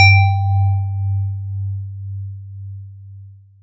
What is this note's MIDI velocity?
127